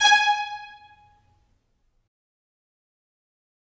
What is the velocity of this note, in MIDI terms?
127